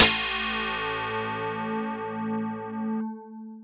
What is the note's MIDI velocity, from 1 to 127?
127